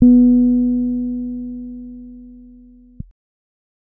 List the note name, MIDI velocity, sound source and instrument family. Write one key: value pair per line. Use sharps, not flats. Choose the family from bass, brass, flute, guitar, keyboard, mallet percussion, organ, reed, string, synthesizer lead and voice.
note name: B3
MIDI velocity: 25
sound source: electronic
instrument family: keyboard